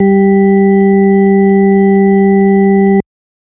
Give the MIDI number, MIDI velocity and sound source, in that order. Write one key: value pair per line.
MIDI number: 55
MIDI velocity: 127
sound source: electronic